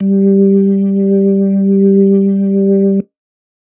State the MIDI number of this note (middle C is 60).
55